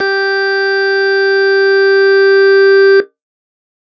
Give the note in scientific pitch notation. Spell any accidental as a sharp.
G4